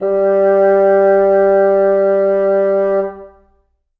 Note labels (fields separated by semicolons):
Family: reed; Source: acoustic; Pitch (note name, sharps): G3; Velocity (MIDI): 75; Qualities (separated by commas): reverb